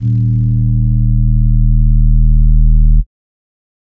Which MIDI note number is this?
27